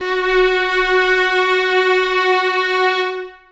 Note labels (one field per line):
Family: string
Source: acoustic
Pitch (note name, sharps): F#4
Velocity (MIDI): 75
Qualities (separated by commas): reverb